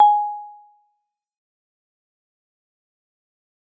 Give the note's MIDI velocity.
127